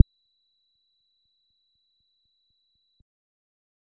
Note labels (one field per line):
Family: bass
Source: synthesizer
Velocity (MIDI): 127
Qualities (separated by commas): dark, percussive